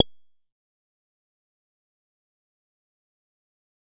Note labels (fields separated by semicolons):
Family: bass; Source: synthesizer; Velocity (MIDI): 75; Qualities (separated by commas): fast decay, percussive